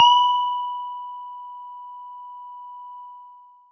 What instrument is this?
acoustic mallet percussion instrument